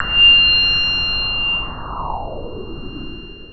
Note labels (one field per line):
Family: synthesizer lead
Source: synthesizer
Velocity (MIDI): 25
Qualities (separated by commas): long release